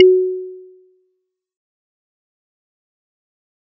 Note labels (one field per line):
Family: mallet percussion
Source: acoustic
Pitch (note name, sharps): F#4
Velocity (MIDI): 127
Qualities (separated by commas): fast decay, percussive